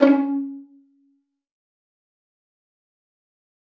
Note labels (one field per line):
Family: string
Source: acoustic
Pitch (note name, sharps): C#4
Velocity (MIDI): 127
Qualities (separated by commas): fast decay, reverb